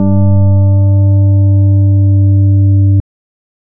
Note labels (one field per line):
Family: organ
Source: electronic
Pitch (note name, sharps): G2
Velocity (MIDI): 75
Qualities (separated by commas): dark